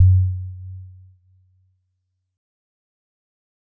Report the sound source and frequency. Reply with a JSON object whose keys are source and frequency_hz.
{"source": "acoustic", "frequency_hz": 92.5}